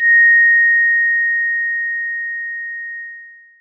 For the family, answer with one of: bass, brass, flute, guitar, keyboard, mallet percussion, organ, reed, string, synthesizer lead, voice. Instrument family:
mallet percussion